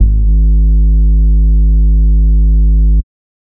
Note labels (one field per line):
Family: bass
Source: synthesizer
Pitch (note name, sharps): G#1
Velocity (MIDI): 75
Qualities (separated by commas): dark, distorted, tempo-synced